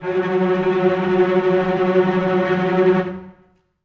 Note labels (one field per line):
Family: string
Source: acoustic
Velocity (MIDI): 100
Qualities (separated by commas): non-linear envelope, reverb